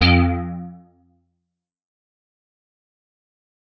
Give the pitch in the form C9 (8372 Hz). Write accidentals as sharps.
F2 (87.31 Hz)